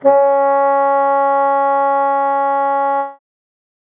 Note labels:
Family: reed; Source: acoustic; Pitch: C#4; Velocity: 75

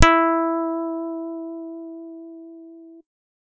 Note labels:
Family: guitar; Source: electronic; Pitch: E4; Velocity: 50

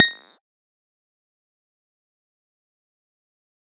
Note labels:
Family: guitar; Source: electronic; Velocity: 75; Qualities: fast decay, percussive

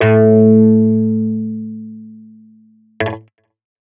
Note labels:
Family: guitar; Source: electronic; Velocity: 127; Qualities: distorted

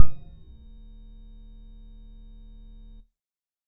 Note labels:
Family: bass; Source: synthesizer; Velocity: 25; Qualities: distorted, percussive

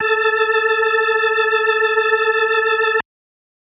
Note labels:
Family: organ; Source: electronic; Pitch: A4; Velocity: 25

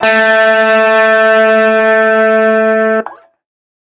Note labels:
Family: guitar; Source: electronic; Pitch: A3; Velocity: 100; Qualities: distorted

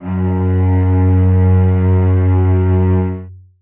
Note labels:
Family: string; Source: acoustic; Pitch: F#2; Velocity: 75; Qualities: long release, reverb

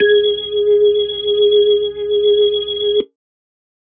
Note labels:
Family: organ; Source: electronic; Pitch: G#4; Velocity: 25

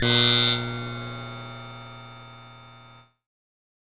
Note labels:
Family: keyboard; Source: synthesizer; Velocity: 100; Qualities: bright, distorted

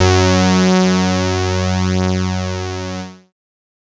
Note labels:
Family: bass; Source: synthesizer; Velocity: 100; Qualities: bright, distorted

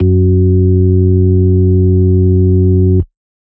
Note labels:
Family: organ; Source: electronic; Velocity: 100

